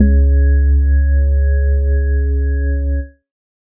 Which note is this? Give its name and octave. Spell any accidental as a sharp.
C#2